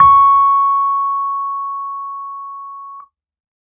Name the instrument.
electronic keyboard